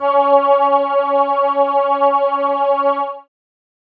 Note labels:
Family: keyboard; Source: synthesizer; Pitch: C#4; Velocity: 75

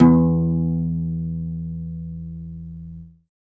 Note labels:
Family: guitar; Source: acoustic; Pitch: E2; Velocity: 75; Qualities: reverb

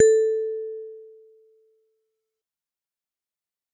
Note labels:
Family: mallet percussion; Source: acoustic; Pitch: A4; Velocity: 75; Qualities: fast decay

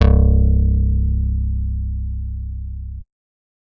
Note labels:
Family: guitar; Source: acoustic; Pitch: C1; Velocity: 75

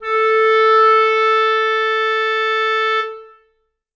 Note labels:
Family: reed; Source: acoustic; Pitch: A4; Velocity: 127; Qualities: reverb

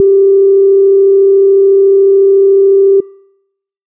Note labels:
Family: bass; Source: synthesizer; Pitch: G4; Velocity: 127; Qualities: dark

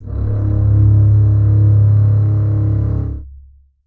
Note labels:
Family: string; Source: acoustic; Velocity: 50; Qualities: long release, reverb

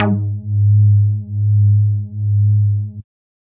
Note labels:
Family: bass; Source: synthesizer; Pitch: G#2; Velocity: 100

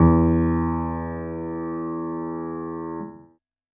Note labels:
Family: keyboard; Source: acoustic; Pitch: E2; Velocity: 25

